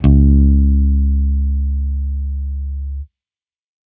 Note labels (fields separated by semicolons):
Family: bass; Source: electronic; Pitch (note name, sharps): C#2; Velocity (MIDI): 75